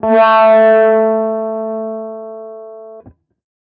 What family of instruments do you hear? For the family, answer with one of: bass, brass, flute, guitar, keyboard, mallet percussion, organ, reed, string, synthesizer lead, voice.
guitar